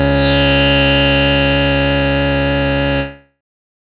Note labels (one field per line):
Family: bass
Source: synthesizer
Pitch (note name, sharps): C#2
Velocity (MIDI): 127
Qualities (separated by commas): bright, distorted, non-linear envelope